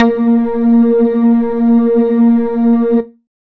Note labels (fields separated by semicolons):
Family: bass; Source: synthesizer; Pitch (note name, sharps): A#3; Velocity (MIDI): 100